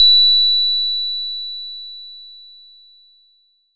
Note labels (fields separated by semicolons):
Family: bass; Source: synthesizer; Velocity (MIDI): 75; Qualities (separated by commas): bright, distorted